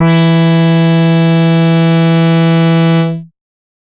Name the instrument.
synthesizer bass